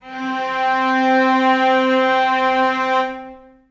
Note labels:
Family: string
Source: acoustic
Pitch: C4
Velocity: 25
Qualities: long release, reverb

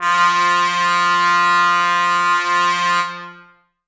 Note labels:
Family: brass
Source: acoustic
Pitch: F3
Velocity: 127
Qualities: bright, long release, reverb

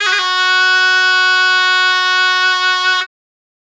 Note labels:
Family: reed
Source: acoustic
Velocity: 100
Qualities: reverb

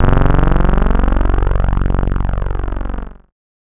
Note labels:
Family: bass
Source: synthesizer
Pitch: F#0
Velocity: 127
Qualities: bright, distorted

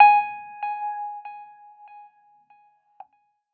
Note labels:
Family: keyboard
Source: electronic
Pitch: G#5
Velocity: 50

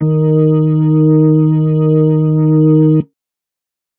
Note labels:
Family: organ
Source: electronic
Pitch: D#3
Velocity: 127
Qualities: dark

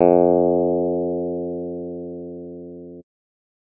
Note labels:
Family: guitar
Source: electronic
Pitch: F2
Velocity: 50

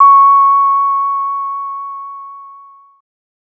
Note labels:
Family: bass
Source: synthesizer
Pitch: C#6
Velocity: 25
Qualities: distorted

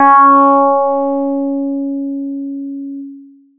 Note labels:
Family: bass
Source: synthesizer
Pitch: C#4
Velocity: 100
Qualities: distorted

